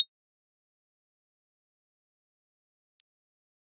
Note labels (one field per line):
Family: keyboard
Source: electronic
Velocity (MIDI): 50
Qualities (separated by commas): fast decay, percussive